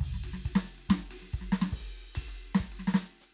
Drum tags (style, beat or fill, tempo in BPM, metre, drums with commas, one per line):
pop
beat
142 BPM
4/4
crash, ride, ride bell, closed hi-hat, hi-hat pedal, snare, kick